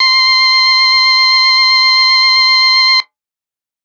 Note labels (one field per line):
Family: organ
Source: electronic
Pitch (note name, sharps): C6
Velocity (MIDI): 75